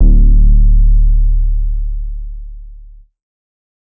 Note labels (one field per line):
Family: bass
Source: synthesizer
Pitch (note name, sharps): D1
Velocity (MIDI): 50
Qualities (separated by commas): distorted